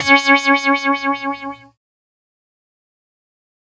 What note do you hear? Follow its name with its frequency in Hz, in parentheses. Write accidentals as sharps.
C#4 (277.2 Hz)